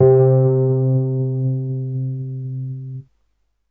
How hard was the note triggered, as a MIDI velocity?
75